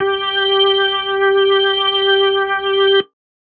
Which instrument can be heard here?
electronic keyboard